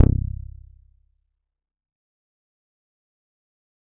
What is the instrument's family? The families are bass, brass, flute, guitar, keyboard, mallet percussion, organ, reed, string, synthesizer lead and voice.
bass